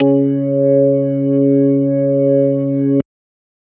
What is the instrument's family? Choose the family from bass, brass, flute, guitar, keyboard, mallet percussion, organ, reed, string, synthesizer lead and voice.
organ